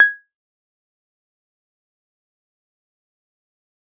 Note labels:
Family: mallet percussion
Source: electronic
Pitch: G#6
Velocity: 100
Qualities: fast decay, percussive

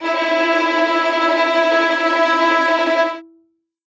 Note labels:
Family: string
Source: acoustic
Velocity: 100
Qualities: bright, non-linear envelope, reverb

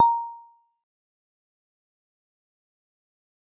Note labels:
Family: mallet percussion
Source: acoustic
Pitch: A#5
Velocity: 25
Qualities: fast decay, percussive

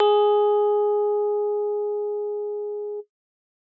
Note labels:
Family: keyboard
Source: acoustic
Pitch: G#4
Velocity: 100

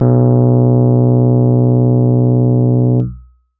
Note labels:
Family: keyboard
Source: electronic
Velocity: 127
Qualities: distorted

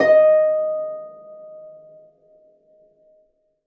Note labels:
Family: string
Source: acoustic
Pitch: D#5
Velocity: 100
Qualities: reverb

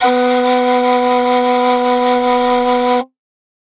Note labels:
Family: flute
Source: acoustic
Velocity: 75

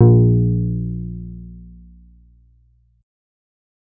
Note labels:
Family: bass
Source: synthesizer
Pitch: A#1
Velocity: 25

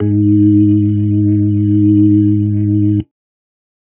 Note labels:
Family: organ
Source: electronic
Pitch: G#2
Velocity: 100

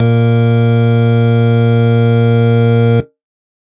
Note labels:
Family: organ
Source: electronic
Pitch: A#2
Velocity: 127

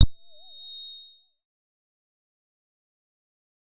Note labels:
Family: bass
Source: synthesizer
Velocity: 25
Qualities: distorted, fast decay, percussive

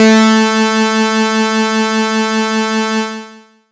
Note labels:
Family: bass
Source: synthesizer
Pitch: A3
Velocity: 127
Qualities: bright, distorted, long release

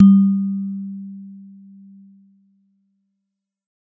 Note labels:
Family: mallet percussion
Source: acoustic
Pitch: G3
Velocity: 75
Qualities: dark

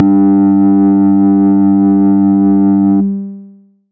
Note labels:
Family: bass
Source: synthesizer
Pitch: G2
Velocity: 127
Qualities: long release, multiphonic

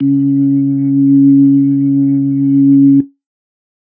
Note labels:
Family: organ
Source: electronic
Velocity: 50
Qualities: dark

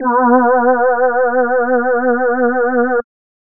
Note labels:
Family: voice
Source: synthesizer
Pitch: B3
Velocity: 25

